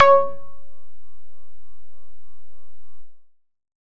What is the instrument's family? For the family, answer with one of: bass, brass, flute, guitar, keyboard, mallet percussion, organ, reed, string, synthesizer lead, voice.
bass